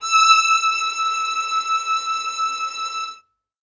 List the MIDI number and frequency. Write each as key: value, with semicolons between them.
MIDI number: 88; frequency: 1319 Hz